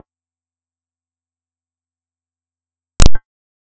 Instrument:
synthesizer bass